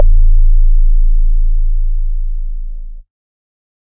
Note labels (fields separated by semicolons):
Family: organ; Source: electronic; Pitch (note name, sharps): A0; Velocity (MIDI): 25; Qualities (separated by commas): dark